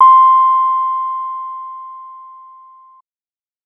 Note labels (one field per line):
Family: bass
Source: synthesizer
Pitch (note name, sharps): C6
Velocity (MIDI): 25